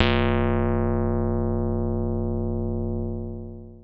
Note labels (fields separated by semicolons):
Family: keyboard; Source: electronic; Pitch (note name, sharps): C1; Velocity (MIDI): 25; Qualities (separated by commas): distorted, long release